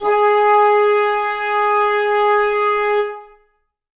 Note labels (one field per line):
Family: reed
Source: acoustic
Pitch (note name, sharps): G#4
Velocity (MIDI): 100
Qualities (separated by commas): reverb